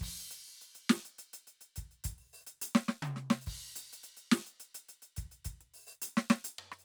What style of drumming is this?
rock